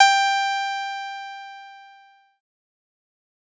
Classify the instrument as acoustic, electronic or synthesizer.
synthesizer